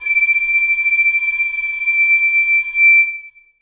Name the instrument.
acoustic flute